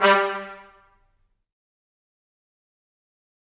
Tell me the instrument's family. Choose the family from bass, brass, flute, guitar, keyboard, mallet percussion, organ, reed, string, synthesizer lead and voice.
brass